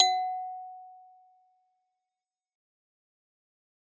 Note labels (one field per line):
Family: mallet percussion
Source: acoustic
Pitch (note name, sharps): F#5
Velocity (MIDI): 127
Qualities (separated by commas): fast decay